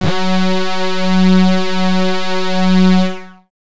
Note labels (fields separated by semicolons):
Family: bass; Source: synthesizer; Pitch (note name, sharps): F#3; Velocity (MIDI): 127; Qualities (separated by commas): bright, distorted